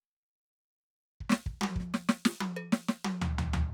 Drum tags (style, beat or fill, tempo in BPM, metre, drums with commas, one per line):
rock
fill
93 BPM
4/4
percussion, snare, high tom, floor tom, kick